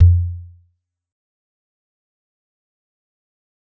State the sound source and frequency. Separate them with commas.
acoustic, 87.31 Hz